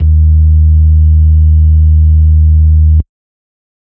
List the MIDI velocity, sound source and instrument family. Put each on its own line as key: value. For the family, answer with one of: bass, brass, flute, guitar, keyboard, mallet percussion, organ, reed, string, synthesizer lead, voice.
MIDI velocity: 25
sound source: electronic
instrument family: organ